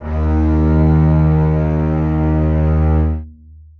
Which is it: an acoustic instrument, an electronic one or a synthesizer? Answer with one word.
acoustic